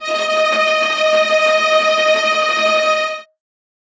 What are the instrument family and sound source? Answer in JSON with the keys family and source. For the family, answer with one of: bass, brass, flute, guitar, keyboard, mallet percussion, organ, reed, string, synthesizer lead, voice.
{"family": "string", "source": "acoustic"}